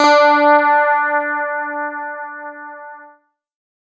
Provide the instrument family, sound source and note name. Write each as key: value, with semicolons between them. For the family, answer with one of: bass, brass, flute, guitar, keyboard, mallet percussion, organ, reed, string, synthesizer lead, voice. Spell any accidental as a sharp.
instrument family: guitar; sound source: electronic; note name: D4